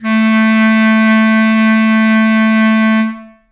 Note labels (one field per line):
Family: reed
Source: acoustic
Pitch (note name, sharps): A3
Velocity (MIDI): 127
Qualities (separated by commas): reverb